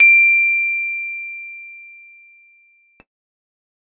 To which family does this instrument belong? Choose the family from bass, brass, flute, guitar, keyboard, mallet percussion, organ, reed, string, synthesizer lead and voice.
keyboard